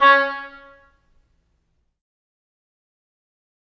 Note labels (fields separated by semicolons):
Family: reed; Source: acoustic; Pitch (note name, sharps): C#4; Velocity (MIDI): 100; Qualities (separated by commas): fast decay, percussive, reverb